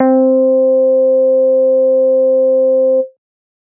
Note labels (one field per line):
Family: bass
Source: synthesizer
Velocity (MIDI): 75